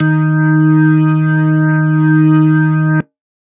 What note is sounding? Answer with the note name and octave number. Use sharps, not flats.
D#3